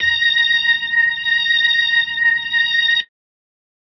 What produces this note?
electronic organ